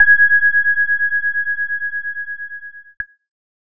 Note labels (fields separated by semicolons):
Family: keyboard; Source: electronic; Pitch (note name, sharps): G#6; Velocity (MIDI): 25; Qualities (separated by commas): distorted